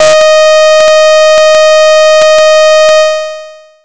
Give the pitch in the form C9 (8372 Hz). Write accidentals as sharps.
D#5 (622.3 Hz)